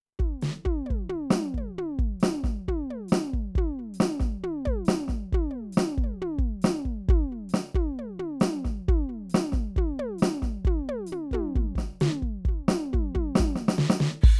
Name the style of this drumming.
rock